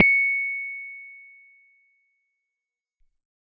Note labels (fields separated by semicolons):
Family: keyboard; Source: electronic; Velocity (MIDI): 127; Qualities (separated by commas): fast decay